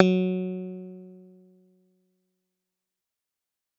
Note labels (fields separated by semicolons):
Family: bass; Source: synthesizer; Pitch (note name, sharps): F#3; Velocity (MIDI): 25; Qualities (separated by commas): fast decay